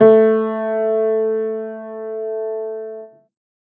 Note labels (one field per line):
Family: keyboard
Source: acoustic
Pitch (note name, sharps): A3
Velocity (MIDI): 100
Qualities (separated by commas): reverb